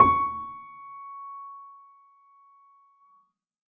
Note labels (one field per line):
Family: keyboard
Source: acoustic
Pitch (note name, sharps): C#6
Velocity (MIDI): 50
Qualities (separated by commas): dark